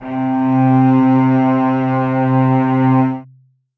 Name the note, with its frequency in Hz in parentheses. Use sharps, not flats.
C3 (130.8 Hz)